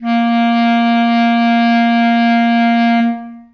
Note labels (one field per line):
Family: reed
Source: acoustic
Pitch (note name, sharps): A#3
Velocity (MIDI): 100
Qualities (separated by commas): long release, reverb